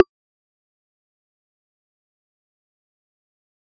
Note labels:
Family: mallet percussion; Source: electronic; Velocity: 75; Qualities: fast decay, percussive

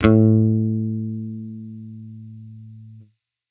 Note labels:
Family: bass; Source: electronic; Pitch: A2; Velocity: 75; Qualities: distorted

